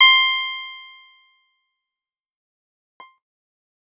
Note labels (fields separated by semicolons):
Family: guitar; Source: electronic; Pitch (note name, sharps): C6; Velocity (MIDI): 127; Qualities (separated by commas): bright, fast decay